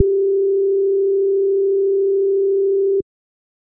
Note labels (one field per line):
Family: bass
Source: synthesizer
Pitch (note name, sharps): G4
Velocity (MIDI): 75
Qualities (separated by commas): dark